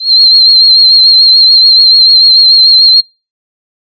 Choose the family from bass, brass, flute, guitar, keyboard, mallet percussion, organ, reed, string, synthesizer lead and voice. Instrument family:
flute